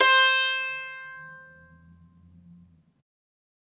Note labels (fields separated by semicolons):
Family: guitar; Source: acoustic; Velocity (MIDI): 50; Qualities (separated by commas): bright, multiphonic, reverb